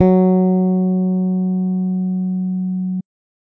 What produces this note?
electronic bass